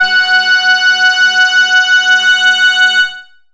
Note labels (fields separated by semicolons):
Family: bass; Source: synthesizer; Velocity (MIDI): 127; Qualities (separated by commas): bright, distorted